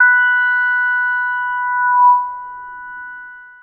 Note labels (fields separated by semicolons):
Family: synthesizer lead; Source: synthesizer; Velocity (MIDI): 100; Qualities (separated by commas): long release